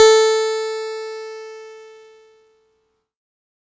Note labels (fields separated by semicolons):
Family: keyboard; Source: electronic; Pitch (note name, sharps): A4; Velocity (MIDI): 50; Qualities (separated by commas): bright, distorted